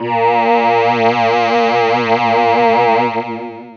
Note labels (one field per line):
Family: voice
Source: synthesizer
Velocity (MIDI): 127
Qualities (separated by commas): distorted, long release